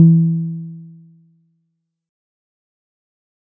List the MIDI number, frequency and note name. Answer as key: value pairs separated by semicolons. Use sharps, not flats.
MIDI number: 52; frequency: 164.8 Hz; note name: E3